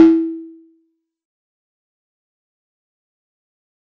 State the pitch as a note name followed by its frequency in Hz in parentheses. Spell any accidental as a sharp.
E4 (329.6 Hz)